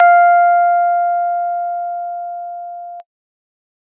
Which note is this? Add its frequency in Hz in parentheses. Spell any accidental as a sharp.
F5 (698.5 Hz)